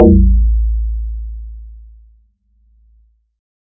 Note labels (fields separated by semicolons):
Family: guitar; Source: synthesizer; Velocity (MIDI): 127; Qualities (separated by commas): dark